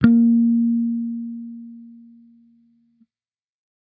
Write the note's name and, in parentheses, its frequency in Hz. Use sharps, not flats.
A#3 (233.1 Hz)